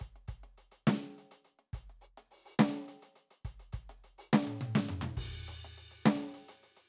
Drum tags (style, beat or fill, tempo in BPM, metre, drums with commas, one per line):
rock
beat
140 BPM
4/4
crash, closed hi-hat, open hi-hat, hi-hat pedal, snare, high tom, mid tom, kick